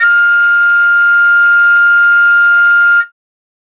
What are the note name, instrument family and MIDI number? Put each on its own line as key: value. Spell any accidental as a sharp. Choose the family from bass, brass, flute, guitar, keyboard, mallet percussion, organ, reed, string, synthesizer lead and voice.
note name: F6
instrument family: flute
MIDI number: 89